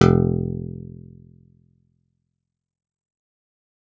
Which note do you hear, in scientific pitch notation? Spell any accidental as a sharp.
F1